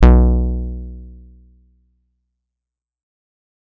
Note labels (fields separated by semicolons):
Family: guitar; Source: electronic; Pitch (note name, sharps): B1; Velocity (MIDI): 50; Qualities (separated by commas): fast decay